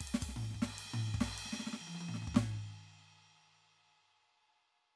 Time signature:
4/4